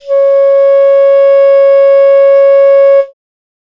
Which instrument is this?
acoustic reed instrument